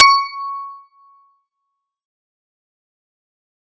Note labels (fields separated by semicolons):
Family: guitar; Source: synthesizer; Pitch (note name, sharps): C#6; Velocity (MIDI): 100; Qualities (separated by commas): fast decay